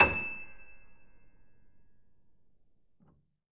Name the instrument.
acoustic keyboard